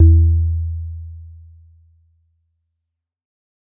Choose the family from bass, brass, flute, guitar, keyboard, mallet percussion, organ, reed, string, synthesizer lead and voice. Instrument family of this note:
mallet percussion